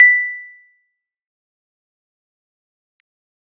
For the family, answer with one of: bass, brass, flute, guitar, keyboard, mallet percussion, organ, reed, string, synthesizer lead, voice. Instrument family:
keyboard